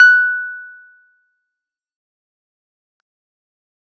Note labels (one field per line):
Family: keyboard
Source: electronic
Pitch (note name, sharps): F#6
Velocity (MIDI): 127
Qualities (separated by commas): fast decay, percussive